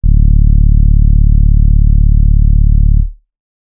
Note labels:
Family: keyboard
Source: electronic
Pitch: D1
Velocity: 25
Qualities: dark

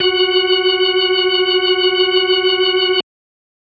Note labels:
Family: organ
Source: electronic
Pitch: F#4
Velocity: 50

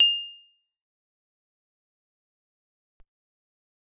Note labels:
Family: guitar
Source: acoustic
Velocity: 50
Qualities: bright, fast decay, percussive

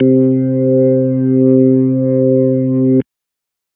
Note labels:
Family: organ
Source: electronic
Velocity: 100

